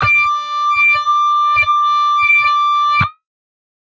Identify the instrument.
synthesizer guitar